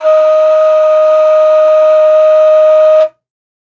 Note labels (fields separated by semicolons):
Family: flute; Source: acoustic; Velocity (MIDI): 50